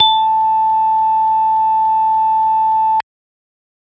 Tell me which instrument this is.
electronic organ